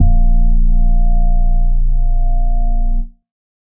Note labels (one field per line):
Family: organ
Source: electronic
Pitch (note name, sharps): A#0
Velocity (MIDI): 100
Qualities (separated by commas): dark